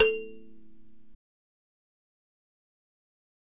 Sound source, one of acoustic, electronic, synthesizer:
acoustic